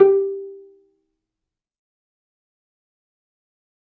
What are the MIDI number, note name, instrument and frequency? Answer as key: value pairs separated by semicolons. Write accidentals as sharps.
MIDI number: 67; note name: G4; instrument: acoustic string instrument; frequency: 392 Hz